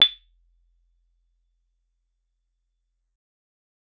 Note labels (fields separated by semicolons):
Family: guitar; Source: acoustic; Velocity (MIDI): 75; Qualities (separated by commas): percussive